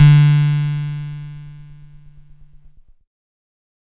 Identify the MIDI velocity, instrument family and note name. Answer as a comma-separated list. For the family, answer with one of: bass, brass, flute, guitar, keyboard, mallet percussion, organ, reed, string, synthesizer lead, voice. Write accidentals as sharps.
25, keyboard, D3